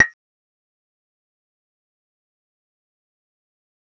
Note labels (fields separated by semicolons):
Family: bass; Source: synthesizer; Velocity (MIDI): 100; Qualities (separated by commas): fast decay, percussive